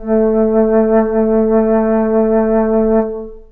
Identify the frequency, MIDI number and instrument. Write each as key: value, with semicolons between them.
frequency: 220 Hz; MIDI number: 57; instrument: acoustic flute